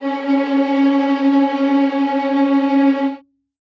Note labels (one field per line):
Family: string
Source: acoustic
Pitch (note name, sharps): C#4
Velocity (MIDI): 50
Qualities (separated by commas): bright, non-linear envelope, reverb